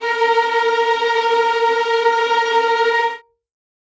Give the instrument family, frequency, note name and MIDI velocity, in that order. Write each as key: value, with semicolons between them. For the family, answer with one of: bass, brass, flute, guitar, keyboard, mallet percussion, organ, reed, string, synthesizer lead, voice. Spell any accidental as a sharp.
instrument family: string; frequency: 466.2 Hz; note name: A#4; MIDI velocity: 75